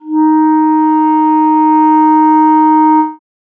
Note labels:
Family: reed; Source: acoustic; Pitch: D#4; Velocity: 50

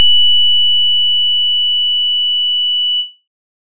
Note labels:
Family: keyboard; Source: electronic; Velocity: 127; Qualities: bright

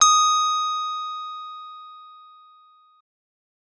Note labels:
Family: keyboard; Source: electronic; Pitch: D#6; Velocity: 75; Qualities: bright

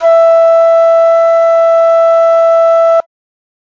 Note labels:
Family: flute; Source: acoustic; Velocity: 127

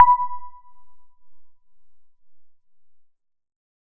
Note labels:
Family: synthesizer lead; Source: synthesizer; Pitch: B5; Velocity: 25

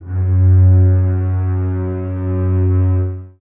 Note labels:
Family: string; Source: acoustic; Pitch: F#2; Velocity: 25; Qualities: dark, reverb

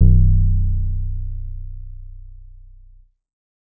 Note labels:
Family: bass; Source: synthesizer; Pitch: B0; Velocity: 50; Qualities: dark

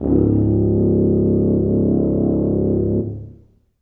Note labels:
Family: brass; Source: acoustic; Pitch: C#1; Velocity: 75; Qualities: dark, reverb

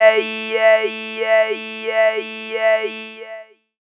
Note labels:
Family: voice; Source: synthesizer; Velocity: 50; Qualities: long release, non-linear envelope, tempo-synced

